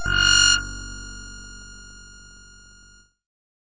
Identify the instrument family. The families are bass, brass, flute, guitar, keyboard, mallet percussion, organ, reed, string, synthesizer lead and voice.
keyboard